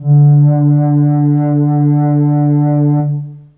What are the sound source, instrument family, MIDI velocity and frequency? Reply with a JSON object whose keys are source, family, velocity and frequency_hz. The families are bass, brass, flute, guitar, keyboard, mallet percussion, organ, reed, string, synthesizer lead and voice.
{"source": "acoustic", "family": "flute", "velocity": 50, "frequency_hz": 146.8}